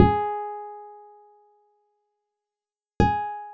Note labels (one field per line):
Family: guitar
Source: acoustic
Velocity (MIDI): 50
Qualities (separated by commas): dark